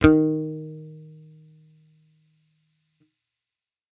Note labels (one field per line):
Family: bass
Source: electronic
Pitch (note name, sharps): D#3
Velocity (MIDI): 50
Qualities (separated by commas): distorted